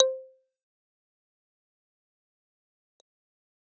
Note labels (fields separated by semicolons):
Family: keyboard; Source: electronic; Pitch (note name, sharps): C5; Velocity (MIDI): 75; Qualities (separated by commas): fast decay, percussive